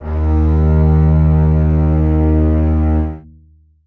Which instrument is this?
acoustic string instrument